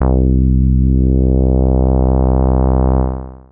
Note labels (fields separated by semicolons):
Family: bass; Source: synthesizer; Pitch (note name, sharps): C2; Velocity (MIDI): 75; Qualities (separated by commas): distorted, long release